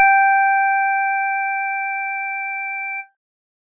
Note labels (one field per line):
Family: organ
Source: electronic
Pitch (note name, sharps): G5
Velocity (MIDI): 75